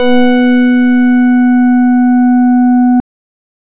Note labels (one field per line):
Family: organ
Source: electronic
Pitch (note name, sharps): B3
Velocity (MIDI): 127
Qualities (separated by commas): dark